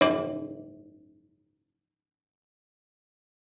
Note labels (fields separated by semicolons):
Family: guitar; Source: acoustic; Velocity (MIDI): 100; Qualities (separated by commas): fast decay